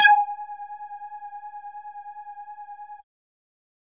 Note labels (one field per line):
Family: bass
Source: synthesizer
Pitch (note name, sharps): G#5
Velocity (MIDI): 100